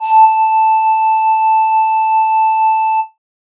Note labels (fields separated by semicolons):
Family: flute; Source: synthesizer; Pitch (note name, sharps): A5; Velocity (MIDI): 100; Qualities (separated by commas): distorted